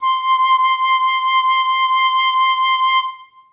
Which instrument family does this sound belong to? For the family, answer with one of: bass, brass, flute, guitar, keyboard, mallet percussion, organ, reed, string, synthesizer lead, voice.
flute